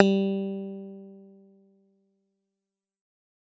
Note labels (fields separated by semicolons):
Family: bass; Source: synthesizer; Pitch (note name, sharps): G3; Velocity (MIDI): 25; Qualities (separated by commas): fast decay